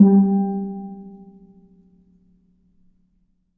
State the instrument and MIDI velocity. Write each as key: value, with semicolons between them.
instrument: acoustic mallet percussion instrument; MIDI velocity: 100